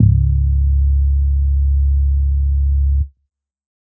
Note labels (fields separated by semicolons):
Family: bass; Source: synthesizer; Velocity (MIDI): 50; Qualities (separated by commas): dark